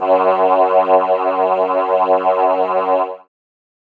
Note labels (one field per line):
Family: keyboard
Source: synthesizer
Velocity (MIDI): 100